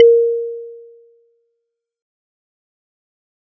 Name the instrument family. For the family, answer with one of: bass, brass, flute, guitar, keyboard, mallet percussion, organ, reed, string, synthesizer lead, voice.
mallet percussion